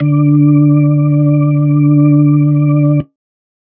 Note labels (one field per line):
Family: organ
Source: electronic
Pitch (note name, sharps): D3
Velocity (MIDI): 127